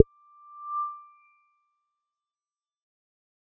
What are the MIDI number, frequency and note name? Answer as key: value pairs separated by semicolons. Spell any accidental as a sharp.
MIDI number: 86; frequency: 1175 Hz; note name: D6